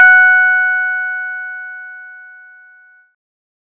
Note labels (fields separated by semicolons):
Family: bass; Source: synthesizer; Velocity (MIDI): 75